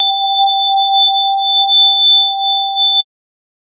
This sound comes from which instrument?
synthesizer mallet percussion instrument